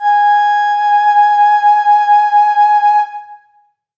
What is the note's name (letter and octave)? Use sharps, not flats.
G#5